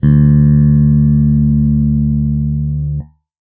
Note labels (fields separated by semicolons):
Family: bass; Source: electronic; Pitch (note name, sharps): D2; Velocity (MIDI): 50